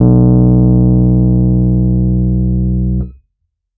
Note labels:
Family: keyboard; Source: electronic; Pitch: B1; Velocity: 75; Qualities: dark, distorted

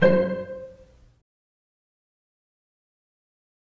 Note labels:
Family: string; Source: acoustic; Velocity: 25; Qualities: fast decay, reverb

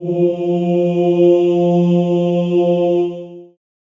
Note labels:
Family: voice; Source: acoustic; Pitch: F3; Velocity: 25; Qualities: dark, long release, reverb

